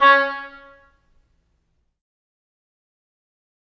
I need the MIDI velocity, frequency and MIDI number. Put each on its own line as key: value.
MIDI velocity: 75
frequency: 277.2 Hz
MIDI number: 61